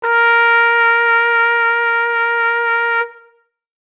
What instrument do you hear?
acoustic brass instrument